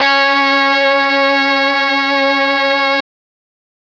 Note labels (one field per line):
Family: brass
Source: electronic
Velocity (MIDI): 127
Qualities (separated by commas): bright, distorted